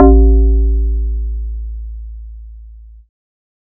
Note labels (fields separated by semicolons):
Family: bass; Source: synthesizer; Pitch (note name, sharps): A1; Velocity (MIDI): 100